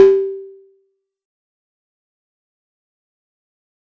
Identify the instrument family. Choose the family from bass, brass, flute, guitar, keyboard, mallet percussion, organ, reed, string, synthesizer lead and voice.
mallet percussion